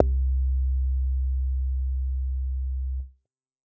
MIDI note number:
36